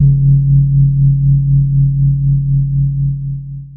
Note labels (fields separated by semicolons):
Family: keyboard; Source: electronic; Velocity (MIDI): 75; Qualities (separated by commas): dark, long release, reverb